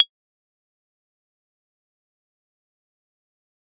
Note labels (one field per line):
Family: mallet percussion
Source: acoustic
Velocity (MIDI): 50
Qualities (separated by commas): dark, fast decay, percussive, reverb